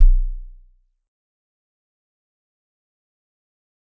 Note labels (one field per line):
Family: mallet percussion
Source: acoustic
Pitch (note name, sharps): B0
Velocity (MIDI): 50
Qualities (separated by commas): dark, fast decay, percussive